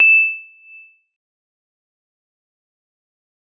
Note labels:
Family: mallet percussion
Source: acoustic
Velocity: 50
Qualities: bright, fast decay, non-linear envelope, percussive

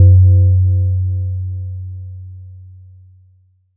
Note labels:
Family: mallet percussion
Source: electronic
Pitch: F#2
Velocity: 25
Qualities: multiphonic

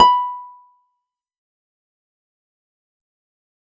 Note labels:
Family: guitar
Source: acoustic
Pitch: B5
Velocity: 50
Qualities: fast decay, percussive

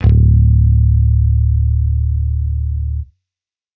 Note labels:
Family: bass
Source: electronic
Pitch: D1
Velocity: 127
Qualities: distorted

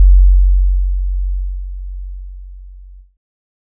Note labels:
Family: keyboard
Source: electronic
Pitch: F#1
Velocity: 25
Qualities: dark

